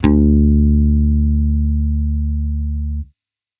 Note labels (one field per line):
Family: bass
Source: electronic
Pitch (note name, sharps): D2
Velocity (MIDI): 127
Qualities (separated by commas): distorted